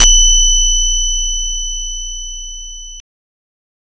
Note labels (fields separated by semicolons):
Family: guitar; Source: synthesizer; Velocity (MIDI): 127; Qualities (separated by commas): bright, distorted